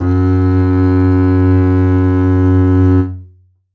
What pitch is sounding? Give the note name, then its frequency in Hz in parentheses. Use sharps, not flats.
F#2 (92.5 Hz)